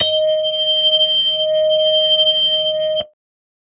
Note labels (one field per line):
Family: organ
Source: electronic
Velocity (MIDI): 100